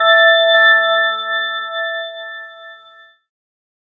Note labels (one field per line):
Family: keyboard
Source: synthesizer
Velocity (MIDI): 75